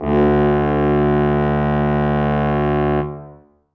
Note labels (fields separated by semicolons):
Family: brass; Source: acoustic; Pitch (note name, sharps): D2; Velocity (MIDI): 100; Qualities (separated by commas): reverb